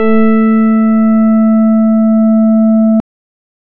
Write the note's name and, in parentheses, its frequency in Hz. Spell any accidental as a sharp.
A3 (220 Hz)